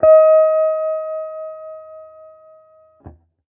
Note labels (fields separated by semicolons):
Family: guitar; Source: electronic; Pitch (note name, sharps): D#5; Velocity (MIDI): 25; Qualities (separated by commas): non-linear envelope